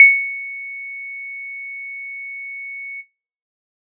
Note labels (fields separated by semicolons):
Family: bass; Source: synthesizer; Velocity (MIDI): 75